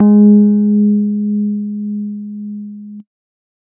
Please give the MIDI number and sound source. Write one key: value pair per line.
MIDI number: 56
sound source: electronic